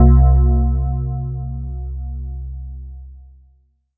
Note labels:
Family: mallet percussion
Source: electronic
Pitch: C2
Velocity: 75

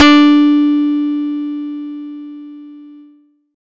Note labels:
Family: guitar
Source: acoustic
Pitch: D4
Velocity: 75

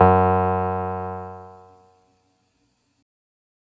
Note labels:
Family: keyboard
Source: electronic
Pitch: F#2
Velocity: 127

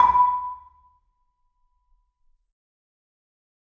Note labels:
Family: mallet percussion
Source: acoustic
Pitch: B5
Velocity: 100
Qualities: fast decay, reverb

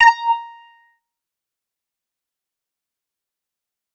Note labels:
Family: bass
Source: synthesizer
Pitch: A#5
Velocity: 100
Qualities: distorted, fast decay, percussive

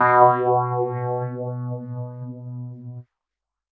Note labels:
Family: keyboard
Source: electronic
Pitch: B2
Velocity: 100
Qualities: non-linear envelope

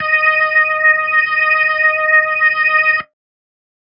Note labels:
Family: keyboard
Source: electronic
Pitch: D#5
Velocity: 75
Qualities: distorted

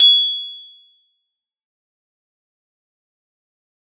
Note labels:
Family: guitar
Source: acoustic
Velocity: 127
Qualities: bright, fast decay, percussive, reverb

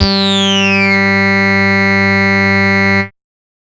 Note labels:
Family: bass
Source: synthesizer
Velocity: 100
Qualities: bright, distorted, multiphonic

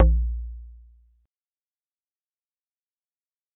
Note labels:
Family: mallet percussion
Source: acoustic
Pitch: A#1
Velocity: 50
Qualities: fast decay

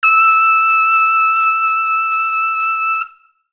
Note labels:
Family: brass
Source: acoustic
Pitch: E6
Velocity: 50

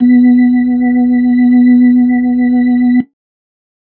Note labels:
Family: organ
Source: electronic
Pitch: B3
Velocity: 50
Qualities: dark

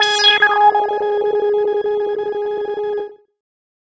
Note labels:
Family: bass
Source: synthesizer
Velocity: 50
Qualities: distorted, non-linear envelope

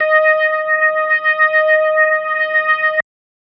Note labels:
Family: organ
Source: electronic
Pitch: D#5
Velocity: 75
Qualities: distorted

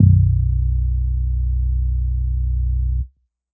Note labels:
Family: bass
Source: synthesizer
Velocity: 75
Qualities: dark

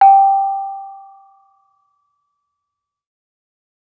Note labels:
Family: mallet percussion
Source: acoustic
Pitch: G5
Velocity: 25

